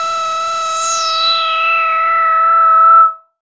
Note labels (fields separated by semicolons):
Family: bass; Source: synthesizer; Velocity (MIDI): 50; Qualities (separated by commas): bright, distorted, non-linear envelope